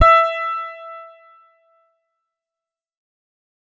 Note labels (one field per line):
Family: guitar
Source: electronic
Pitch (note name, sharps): E5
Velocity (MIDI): 50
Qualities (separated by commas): distorted, fast decay